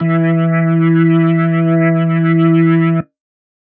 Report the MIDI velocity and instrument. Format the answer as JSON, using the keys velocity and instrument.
{"velocity": 25, "instrument": "electronic organ"}